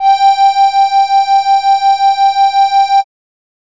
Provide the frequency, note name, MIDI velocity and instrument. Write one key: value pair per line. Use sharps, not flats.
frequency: 784 Hz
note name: G5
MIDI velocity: 25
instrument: acoustic keyboard